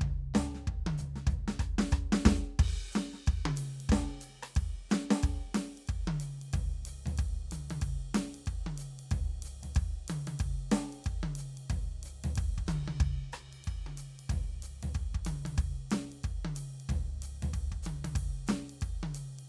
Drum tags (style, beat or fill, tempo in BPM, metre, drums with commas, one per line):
swing
beat
185 BPM
4/4
crash, ride, hi-hat pedal, snare, cross-stick, high tom, floor tom, kick